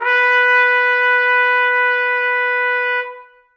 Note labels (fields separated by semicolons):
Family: brass; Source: acoustic; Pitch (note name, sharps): B4; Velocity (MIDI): 100; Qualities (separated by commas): bright, reverb